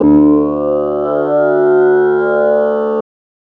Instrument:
synthesizer voice